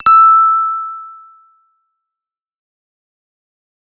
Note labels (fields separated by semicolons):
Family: bass; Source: synthesizer; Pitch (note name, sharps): E6; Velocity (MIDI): 50; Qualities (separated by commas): distorted, fast decay